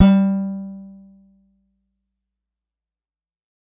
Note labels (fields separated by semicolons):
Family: guitar; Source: acoustic; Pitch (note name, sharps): G3; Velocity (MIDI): 100; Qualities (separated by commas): fast decay